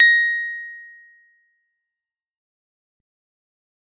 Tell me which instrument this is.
electronic guitar